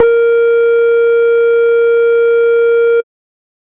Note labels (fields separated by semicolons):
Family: bass; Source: synthesizer; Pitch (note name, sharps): A#4; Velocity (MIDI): 25; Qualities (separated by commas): distorted, tempo-synced